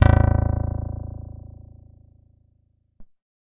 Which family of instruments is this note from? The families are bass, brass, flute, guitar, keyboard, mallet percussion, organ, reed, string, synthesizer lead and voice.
keyboard